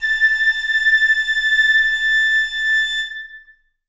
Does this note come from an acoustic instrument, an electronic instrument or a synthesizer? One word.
acoustic